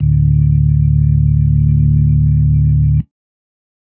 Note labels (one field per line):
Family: organ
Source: electronic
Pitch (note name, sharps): D1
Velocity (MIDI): 100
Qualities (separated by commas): dark